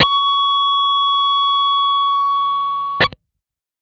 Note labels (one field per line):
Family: guitar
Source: electronic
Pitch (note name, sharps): C#6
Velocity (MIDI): 75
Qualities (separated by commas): distorted